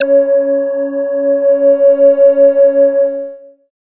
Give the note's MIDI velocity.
50